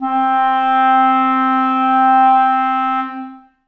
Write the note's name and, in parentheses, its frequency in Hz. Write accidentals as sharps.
C4 (261.6 Hz)